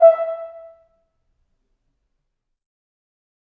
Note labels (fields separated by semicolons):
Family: brass; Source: acoustic; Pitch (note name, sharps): E5; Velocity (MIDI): 50; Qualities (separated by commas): fast decay, percussive, reverb